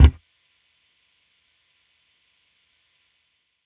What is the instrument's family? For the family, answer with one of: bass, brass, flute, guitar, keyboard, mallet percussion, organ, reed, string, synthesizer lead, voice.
bass